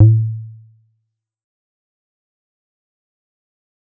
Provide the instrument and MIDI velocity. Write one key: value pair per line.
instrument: synthesizer bass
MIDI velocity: 25